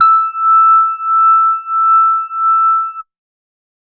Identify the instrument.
electronic organ